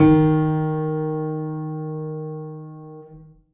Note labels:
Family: keyboard; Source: acoustic; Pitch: D#3; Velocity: 100; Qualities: reverb

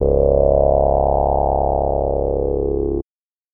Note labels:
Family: bass; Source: synthesizer; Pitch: C#1; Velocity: 127; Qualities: distorted

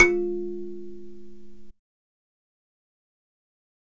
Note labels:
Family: mallet percussion; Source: acoustic; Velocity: 127; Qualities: fast decay, reverb

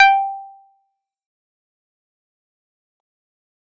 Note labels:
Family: keyboard; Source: electronic; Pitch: G5; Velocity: 100; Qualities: fast decay, percussive

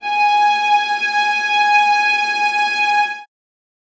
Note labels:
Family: string; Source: acoustic; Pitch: G#5; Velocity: 50; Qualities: reverb

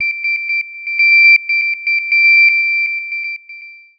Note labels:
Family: synthesizer lead; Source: synthesizer; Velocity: 127; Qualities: long release, tempo-synced

